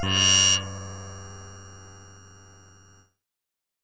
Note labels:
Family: keyboard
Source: synthesizer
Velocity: 75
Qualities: bright, distorted

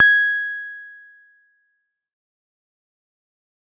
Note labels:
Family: keyboard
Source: electronic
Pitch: G#6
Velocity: 25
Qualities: fast decay

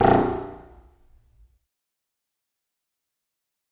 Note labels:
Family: reed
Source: acoustic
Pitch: A#0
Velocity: 100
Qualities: distorted, fast decay, percussive, reverb

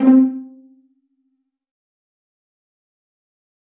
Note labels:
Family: string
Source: acoustic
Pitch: C4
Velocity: 100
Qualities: dark, fast decay, percussive, reverb

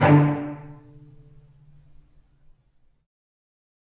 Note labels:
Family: string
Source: acoustic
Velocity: 127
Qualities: reverb

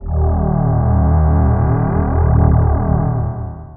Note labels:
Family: voice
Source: synthesizer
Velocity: 50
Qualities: distorted, long release

